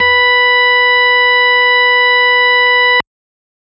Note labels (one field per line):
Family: organ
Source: electronic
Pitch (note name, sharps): B4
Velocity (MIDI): 100